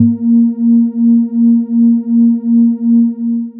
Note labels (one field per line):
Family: bass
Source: synthesizer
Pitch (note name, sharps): A#3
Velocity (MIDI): 50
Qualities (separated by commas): long release